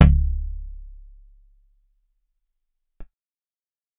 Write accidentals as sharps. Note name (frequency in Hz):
C#1 (34.65 Hz)